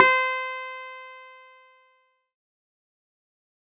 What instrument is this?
electronic keyboard